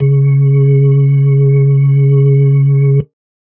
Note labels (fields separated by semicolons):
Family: organ; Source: electronic; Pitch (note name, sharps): C#3; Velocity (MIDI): 25; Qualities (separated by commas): dark